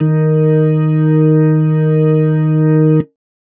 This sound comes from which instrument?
electronic organ